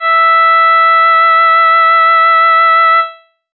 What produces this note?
synthesizer reed instrument